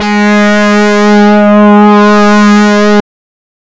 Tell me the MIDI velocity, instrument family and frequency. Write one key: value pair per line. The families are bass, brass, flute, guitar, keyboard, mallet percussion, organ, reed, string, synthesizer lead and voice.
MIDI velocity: 127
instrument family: reed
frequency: 207.7 Hz